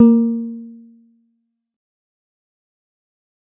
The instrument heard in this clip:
synthesizer guitar